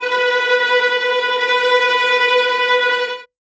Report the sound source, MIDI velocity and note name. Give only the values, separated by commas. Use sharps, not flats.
acoustic, 75, B4